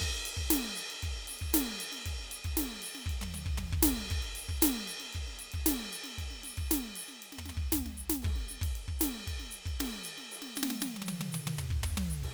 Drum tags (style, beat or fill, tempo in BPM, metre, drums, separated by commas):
jazz-funk, beat, 116 BPM, 4/4, ride, hi-hat pedal, snare, high tom, mid tom, floor tom, kick